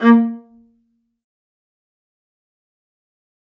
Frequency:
233.1 Hz